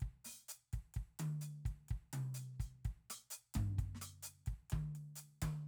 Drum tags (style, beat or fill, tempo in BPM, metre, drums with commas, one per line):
bossa nova
beat
127 BPM
4/4
closed hi-hat, hi-hat pedal, snare, cross-stick, high tom, mid tom, floor tom, kick